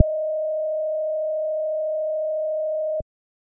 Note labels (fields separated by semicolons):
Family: bass; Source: synthesizer; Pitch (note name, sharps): D#5; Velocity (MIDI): 100; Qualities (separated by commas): dark